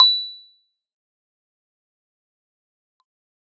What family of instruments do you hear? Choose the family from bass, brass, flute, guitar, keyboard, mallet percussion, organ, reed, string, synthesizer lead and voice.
keyboard